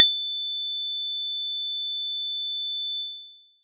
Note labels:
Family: mallet percussion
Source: acoustic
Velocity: 127

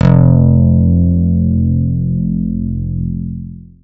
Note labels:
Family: guitar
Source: electronic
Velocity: 100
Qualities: long release

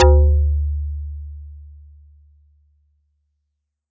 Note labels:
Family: mallet percussion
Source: acoustic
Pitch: D2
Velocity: 100

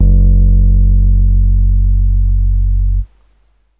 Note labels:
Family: keyboard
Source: electronic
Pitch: F#1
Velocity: 25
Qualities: dark

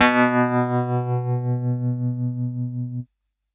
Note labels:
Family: keyboard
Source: electronic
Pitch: B2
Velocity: 127

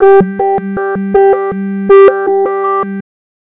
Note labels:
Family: bass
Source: synthesizer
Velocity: 25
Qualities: tempo-synced

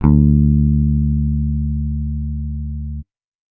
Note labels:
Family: bass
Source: electronic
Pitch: D2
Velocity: 100

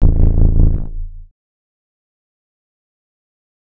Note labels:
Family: bass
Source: synthesizer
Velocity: 127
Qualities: distorted, fast decay, multiphonic

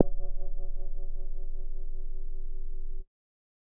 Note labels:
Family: bass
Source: synthesizer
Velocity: 25

